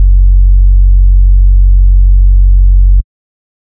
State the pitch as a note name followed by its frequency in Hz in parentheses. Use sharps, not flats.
F#1 (46.25 Hz)